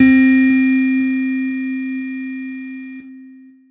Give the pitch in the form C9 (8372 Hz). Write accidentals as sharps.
C4 (261.6 Hz)